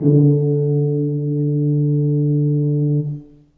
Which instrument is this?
acoustic brass instrument